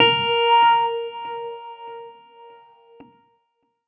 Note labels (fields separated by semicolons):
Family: keyboard; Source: electronic; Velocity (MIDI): 25